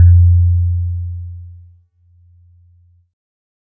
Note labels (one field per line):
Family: keyboard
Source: synthesizer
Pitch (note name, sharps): F2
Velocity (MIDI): 25